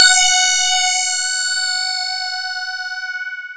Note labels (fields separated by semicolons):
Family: mallet percussion; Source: electronic; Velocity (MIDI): 100; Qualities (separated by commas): bright, distorted, long release, non-linear envelope